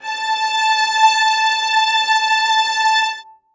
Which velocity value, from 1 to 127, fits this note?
100